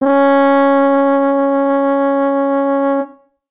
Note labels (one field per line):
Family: brass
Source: acoustic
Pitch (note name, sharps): C#4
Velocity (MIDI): 127